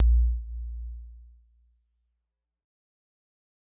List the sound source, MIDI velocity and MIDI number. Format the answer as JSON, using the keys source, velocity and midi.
{"source": "acoustic", "velocity": 127, "midi": 34}